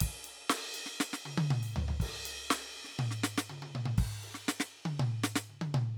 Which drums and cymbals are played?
crash, ride, ride bell, closed hi-hat, snare, high tom, mid tom, floor tom and kick